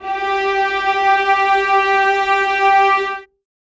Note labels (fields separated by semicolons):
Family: string; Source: acoustic; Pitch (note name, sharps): G4; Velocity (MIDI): 50; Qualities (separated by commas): reverb